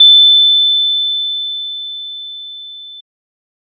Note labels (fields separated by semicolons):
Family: bass; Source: synthesizer; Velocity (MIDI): 50; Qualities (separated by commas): bright